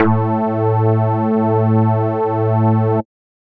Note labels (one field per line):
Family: bass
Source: synthesizer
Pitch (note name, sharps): A2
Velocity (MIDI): 100